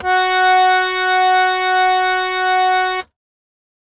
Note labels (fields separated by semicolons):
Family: keyboard; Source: acoustic; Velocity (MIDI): 127; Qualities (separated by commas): bright